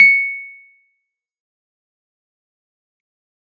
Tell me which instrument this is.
electronic keyboard